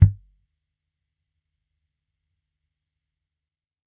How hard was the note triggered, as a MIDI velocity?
25